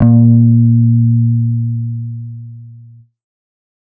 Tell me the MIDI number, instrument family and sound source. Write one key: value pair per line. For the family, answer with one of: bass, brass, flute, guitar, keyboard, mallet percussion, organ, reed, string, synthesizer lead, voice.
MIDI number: 46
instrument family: bass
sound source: synthesizer